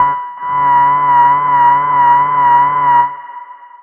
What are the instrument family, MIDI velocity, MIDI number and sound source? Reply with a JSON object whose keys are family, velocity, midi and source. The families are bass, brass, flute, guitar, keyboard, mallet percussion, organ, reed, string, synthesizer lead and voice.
{"family": "bass", "velocity": 75, "midi": 83, "source": "synthesizer"}